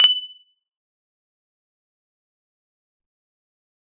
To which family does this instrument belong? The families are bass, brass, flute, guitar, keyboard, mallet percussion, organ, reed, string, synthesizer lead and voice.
guitar